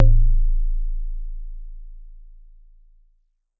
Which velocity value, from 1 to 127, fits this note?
50